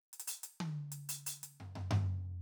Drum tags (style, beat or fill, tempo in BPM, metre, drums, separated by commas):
rock, fill, 95 BPM, 4/4, closed hi-hat, high tom, floor tom